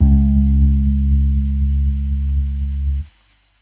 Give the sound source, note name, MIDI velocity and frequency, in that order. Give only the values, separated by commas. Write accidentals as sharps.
electronic, C#2, 25, 69.3 Hz